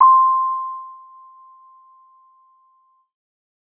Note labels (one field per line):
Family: keyboard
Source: electronic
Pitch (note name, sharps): C6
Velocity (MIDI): 50